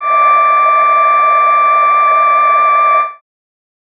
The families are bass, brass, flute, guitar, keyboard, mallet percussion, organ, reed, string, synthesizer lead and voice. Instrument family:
voice